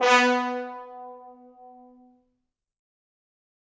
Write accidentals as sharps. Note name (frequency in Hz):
B3 (246.9 Hz)